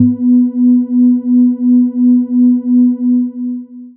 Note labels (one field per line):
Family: bass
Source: synthesizer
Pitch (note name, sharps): B3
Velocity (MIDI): 50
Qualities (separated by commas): long release